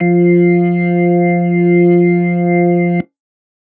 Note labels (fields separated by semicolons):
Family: organ; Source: electronic; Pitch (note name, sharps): F3; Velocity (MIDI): 100